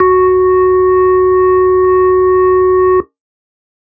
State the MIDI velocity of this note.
127